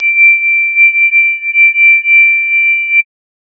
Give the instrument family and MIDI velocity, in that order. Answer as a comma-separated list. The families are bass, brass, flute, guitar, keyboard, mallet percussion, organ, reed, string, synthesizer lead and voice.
mallet percussion, 25